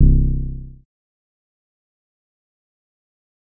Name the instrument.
synthesizer lead